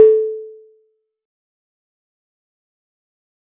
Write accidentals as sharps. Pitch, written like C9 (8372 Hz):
A4 (440 Hz)